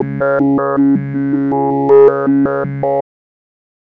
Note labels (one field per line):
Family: bass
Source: synthesizer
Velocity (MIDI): 75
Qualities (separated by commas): tempo-synced